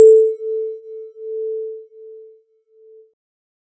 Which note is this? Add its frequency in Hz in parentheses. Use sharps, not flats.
A4 (440 Hz)